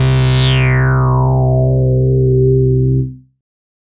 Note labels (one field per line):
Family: bass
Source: synthesizer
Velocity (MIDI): 75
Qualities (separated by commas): bright, distorted, non-linear envelope